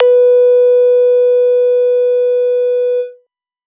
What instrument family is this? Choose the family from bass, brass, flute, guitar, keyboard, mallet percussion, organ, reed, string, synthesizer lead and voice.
bass